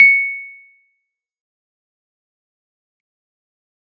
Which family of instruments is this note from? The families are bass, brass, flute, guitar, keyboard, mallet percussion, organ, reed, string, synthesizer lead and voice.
keyboard